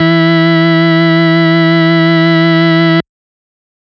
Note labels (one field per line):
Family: organ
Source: electronic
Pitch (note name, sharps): E3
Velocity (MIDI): 50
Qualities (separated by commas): bright, distorted